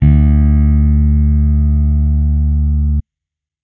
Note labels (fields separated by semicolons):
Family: bass; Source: electronic; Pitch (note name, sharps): D2; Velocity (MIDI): 50